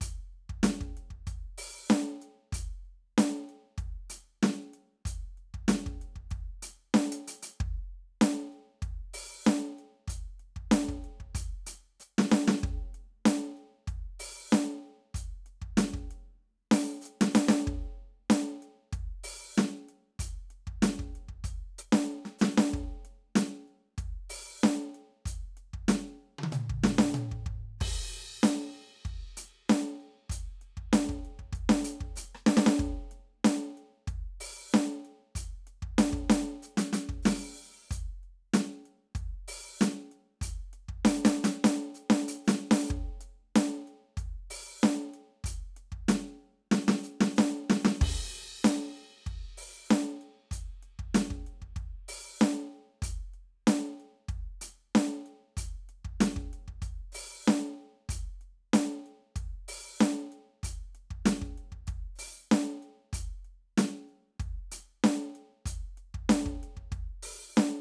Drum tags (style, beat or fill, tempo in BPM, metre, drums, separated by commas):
funk, beat, 95 BPM, 4/4, crash, closed hi-hat, open hi-hat, hi-hat pedal, snare, cross-stick, high tom, mid tom, kick